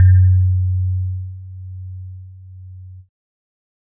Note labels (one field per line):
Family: keyboard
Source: electronic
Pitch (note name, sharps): F#2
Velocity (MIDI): 50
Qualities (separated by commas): multiphonic